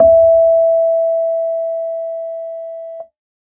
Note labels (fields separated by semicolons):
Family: keyboard; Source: electronic; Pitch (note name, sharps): E5; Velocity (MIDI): 25